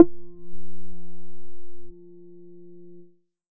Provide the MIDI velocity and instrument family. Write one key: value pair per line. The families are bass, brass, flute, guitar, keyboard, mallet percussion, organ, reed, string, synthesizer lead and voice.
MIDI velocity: 25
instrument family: bass